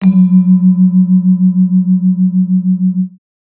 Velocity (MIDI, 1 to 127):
100